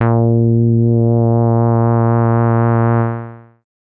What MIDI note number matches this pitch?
46